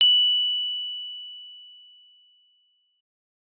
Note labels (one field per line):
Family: keyboard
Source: electronic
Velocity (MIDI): 100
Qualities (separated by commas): bright